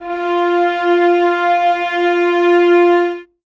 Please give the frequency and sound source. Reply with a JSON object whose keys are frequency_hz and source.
{"frequency_hz": 349.2, "source": "acoustic"}